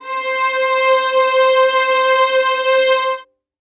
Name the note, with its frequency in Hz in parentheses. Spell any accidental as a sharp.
C5 (523.3 Hz)